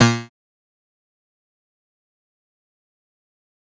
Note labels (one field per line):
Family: bass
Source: synthesizer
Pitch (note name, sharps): A#2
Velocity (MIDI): 127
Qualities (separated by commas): bright, distorted, fast decay, percussive